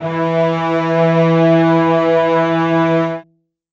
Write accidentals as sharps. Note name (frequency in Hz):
E3 (164.8 Hz)